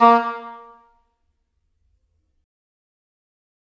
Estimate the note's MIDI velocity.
100